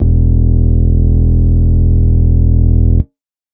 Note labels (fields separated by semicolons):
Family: organ; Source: electronic; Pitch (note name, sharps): E1; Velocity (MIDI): 25; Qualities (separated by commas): distorted